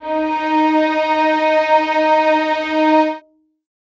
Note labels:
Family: string; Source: acoustic; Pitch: D#4; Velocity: 75; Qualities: reverb

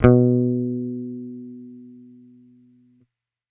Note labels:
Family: bass; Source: electronic; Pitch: B2; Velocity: 50

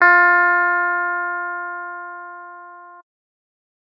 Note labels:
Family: keyboard; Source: electronic; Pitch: F4; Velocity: 75

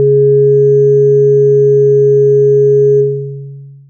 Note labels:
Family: synthesizer lead; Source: synthesizer; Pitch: C#3; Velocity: 75; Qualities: long release

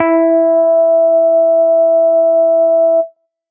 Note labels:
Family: bass; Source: synthesizer; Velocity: 100

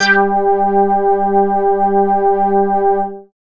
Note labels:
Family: bass; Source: synthesizer; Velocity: 50; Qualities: distorted

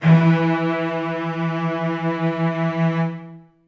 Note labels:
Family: string; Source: acoustic; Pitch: E3; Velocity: 127; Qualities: reverb

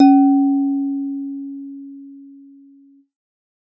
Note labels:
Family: mallet percussion; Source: acoustic; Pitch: C#4; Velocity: 100

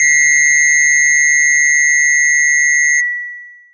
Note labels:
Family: mallet percussion; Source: electronic; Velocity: 50; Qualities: bright, long release

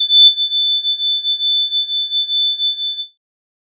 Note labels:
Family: flute; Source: synthesizer; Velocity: 75; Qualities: bright, distorted

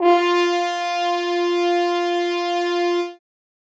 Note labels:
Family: brass; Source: acoustic; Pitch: F4; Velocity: 127; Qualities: bright, reverb

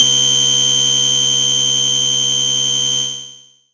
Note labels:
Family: bass; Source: synthesizer; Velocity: 75; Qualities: bright, distorted, long release

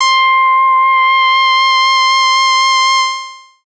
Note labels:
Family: bass; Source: synthesizer; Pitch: C6; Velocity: 100; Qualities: distorted, long release

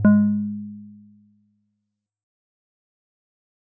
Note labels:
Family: mallet percussion; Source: acoustic; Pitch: G#3; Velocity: 25; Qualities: dark, fast decay, multiphonic

